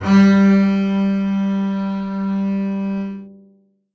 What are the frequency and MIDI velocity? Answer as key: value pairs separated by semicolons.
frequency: 196 Hz; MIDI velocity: 127